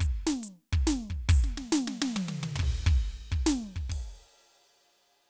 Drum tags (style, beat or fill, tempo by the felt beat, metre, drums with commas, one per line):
rock
beat
46.7 dotted-quarter beats per minute (140 eighth notes per minute)
6/8
crash, ride, closed hi-hat, open hi-hat, hi-hat pedal, snare, high tom, mid tom, floor tom, kick